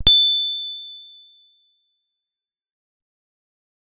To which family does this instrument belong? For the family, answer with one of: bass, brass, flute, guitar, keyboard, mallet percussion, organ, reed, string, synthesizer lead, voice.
guitar